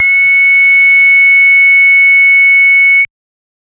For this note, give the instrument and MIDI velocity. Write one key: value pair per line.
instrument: synthesizer bass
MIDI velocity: 100